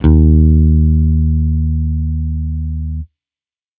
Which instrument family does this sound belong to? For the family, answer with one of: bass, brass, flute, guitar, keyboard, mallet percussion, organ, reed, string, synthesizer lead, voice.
bass